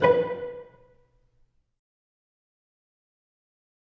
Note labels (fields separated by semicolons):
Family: string; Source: acoustic; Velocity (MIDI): 127; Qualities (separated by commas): dark, fast decay, reverb